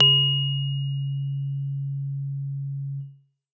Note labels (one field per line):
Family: keyboard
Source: acoustic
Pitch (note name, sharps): C#3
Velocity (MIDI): 100